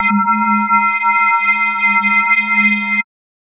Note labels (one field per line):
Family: mallet percussion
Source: electronic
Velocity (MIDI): 75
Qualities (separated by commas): multiphonic, non-linear envelope